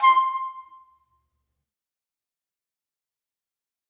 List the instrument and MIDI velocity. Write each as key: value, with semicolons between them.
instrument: acoustic flute; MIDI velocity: 100